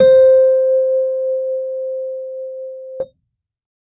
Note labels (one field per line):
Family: keyboard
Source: electronic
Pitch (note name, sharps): C5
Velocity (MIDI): 75